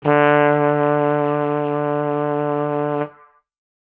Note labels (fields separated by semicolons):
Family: brass; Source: acoustic; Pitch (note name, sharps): D3; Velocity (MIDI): 75